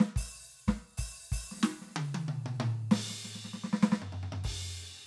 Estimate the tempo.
93 BPM